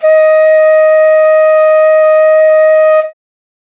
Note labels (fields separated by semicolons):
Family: flute; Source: acoustic; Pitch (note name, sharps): D#5; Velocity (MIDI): 75